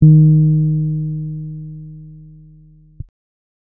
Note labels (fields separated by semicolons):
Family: keyboard; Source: electronic; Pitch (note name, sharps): D#3; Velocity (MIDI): 25; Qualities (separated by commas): dark